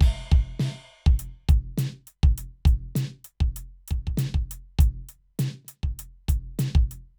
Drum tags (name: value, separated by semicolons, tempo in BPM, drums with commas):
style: rock; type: beat; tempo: 100 BPM; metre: 4/4; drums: ride, closed hi-hat, snare, kick